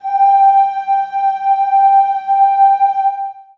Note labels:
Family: voice; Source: acoustic; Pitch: G5; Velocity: 100; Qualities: long release, reverb

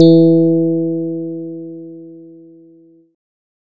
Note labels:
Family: bass; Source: synthesizer; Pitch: E3; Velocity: 50

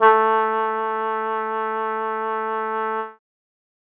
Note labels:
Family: reed; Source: acoustic; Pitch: A3; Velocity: 25

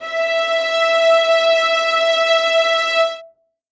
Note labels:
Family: string; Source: acoustic; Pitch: E5; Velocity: 50; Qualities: reverb

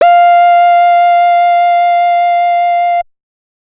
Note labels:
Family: bass; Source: synthesizer; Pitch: F5; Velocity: 100; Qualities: distorted

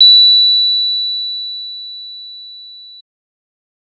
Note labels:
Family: bass; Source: synthesizer; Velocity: 75; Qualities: bright

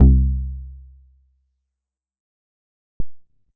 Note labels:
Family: bass; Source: synthesizer; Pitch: C2; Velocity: 50; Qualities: dark, fast decay

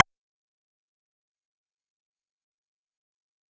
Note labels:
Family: bass; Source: synthesizer; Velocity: 75; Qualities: distorted, fast decay, percussive

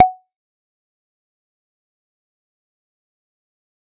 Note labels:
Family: bass; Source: synthesizer; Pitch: F#5; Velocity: 127; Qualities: fast decay, percussive

